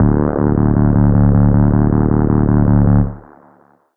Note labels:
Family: bass; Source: synthesizer; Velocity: 127; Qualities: long release, reverb

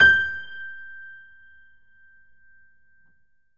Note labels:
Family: keyboard; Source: acoustic; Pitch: G6; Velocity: 100; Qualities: reverb

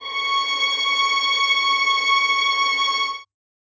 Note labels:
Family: string; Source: acoustic; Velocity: 25; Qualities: reverb

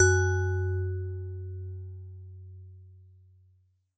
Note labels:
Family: mallet percussion; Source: acoustic; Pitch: F#2; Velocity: 127

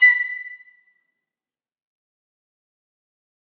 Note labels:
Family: flute; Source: acoustic; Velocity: 127; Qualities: fast decay, percussive, reverb

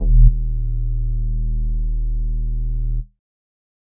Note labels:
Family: flute; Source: synthesizer; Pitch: D#1; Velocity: 25

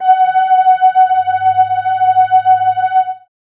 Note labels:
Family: keyboard; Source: synthesizer; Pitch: F#5; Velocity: 127

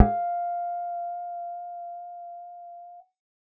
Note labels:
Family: bass; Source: synthesizer; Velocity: 25; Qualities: reverb

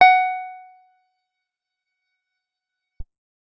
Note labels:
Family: guitar; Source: acoustic; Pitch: F#5; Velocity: 50; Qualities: fast decay, percussive

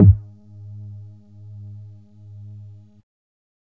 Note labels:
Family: bass; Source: synthesizer; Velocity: 25; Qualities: percussive

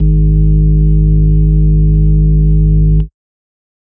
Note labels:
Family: organ; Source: electronic; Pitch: G#1; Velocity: 100; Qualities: dark

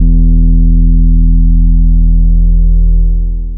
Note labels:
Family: bass; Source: synthesizer; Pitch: E1; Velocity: 50; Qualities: long release

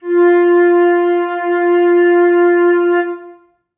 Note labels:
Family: flute; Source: acoustic; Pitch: F4; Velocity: 50; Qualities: reverb

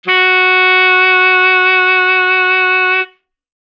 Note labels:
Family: reed; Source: acoustic; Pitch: F#4; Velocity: 100; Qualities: bright

